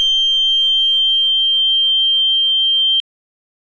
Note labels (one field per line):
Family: organ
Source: electronic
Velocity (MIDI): 25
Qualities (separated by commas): bright